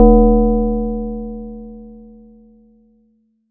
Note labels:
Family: mallet percussion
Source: acoustic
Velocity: 127

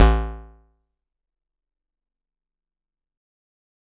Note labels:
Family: guitar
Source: electronic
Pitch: A1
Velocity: 50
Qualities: fast decay, percussive

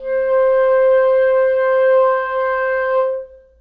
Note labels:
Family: reed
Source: acoustic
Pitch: C5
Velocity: 50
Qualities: reverb

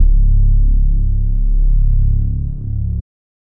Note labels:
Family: bass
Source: synthesizer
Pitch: C#1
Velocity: 127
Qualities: dark

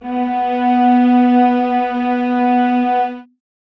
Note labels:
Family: string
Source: acoustic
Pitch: B3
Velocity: 25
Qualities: reverb

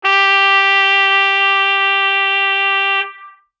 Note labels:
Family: brass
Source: acoustic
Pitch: G4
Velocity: 100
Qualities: distorted

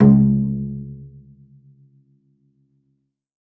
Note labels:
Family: string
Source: acoustic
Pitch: C#2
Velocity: 127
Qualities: dark, reverb

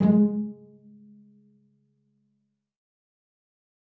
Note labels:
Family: string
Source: acoustic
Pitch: G#3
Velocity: 75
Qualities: dark, fast decay, reverb

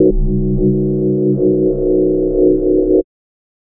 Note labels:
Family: mallet percussion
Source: synthesizer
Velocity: 75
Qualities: multiphonic, non-linear envelope

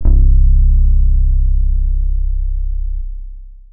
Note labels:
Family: guitar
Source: electronic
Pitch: C1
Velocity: 50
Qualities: distorted, long release

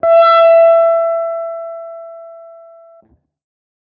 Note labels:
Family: guitar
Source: electronic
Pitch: E5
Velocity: 100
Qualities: distorted, non-linear envelope

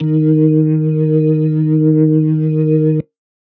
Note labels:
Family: organ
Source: electronic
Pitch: D#3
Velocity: 127

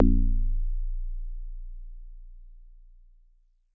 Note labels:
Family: guitar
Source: synthesizer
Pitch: A#0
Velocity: 75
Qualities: dark

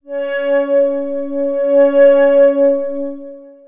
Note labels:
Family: synthesizer lead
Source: synthesizer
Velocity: 50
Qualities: bright, long release, non-linear envelope

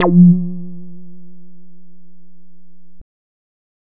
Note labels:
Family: bass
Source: synthesizer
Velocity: 25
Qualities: distorted

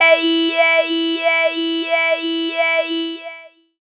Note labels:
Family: voice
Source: synthesizer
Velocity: 100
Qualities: long release, non-linear envelope, tempo-synced

